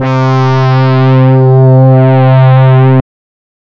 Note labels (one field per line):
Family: reed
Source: synthesizer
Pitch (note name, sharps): C3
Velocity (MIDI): 75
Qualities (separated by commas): distorted, non-linear envelope